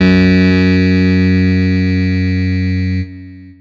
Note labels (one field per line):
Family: keyboard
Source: electronic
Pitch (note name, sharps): F#2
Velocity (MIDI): 100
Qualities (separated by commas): bright, distorted, long release